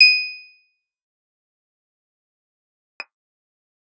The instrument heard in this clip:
electronic guitar